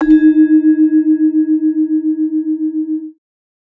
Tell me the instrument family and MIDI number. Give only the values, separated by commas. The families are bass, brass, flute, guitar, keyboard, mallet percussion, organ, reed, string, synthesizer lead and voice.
mallet percussion, 63